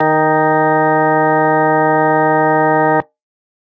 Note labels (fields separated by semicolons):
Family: organ; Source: electronic; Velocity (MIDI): 25